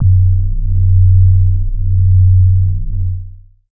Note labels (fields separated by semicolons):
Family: bass; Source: synthesizer; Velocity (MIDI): 50; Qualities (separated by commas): distorted, long release, multiphonic